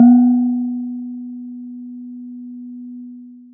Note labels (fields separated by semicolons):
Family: mallet percussion; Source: acoustic; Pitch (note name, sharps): B3; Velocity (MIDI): 25; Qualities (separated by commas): long release